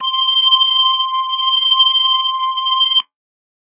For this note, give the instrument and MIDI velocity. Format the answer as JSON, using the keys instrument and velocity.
{"instrument": "electronic organ", "velocity": 75}